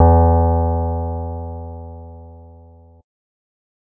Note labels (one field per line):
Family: bass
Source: synthesizer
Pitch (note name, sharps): E2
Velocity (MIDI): 25